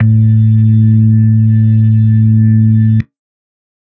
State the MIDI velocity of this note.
25